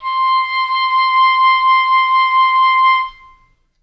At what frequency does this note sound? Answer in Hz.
1047 Hz